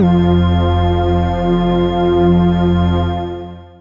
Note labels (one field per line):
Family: synthesizer lead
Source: synthesizer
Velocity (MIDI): 75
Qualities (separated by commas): long release